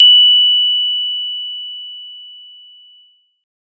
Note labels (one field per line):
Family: mallet percussion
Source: acoustic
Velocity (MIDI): 75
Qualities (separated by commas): bright